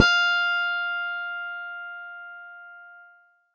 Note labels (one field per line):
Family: keyboard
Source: electronic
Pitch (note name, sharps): F5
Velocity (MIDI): 100